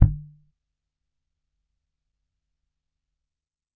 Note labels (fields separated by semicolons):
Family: bass; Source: electronic; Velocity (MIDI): 25; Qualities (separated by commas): percussive